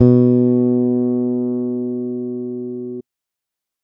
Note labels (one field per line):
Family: bass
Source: electronic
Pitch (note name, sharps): B2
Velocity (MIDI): 75